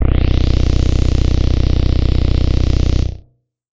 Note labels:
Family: bass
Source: synthesizer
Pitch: B-1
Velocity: 50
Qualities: distorted

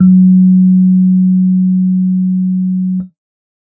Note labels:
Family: keyboard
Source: electronic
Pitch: F#3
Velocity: 25

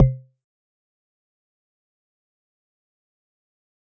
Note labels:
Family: mallet percussion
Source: electronic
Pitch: C3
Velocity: 25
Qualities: fast decay, percussive

